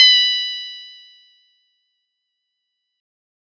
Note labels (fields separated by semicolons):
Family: guitar; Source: synthesizer; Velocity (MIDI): 25; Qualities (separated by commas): bright